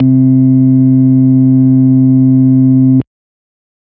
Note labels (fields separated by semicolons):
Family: organ; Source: electronic; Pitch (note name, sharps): C3; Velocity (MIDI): 100